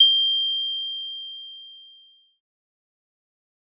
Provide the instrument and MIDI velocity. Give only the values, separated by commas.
synthesizer bass, 75